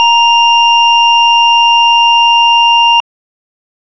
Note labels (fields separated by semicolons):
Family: organ; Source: electronic; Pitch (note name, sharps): A#5; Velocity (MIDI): 127